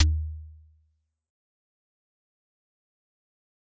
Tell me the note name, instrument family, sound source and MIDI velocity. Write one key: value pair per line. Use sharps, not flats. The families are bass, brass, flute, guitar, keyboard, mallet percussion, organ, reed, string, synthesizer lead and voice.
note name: D#2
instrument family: mallet percussion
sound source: acoustic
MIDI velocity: 50